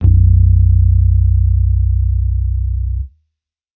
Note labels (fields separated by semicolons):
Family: bass; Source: electronic; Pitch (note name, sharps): B0; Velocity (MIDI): 50